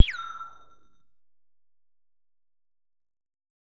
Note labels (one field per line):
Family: bass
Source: synthesizer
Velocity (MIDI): 127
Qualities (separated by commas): distorted, percussive